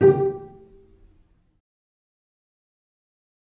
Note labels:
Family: string; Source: acoustic; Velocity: 50; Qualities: fast decay, percussive, reverb

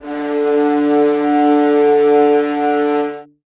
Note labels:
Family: string; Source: acoustic; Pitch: D3; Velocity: 25; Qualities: reverb

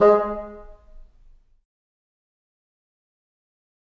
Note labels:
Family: reed; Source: acoustic; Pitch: G#3; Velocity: 75; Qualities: fast decay, percussive, reverb

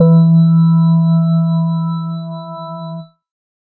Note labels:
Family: organ; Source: electronic; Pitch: E3; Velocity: 25

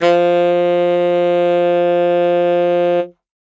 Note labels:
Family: reed; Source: acoustic; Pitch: F3; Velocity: 50

